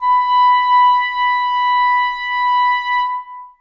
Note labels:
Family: reed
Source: acoustic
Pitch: B5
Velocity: 75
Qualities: long release, reverb

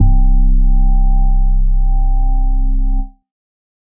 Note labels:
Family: organ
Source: electronic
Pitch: C1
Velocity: 75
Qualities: dark

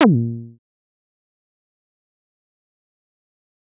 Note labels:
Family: bass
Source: synthesizer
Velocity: 127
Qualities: distorted, fast decay, percussive

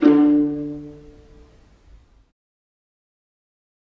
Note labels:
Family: string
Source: acoustic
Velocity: 25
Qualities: dark, fast decay, reverb

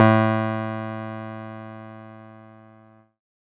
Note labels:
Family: keyboard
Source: electronic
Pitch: A2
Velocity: 75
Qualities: distorted

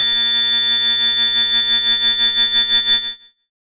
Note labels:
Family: bass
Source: synthesizer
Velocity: 100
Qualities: bright, distorted

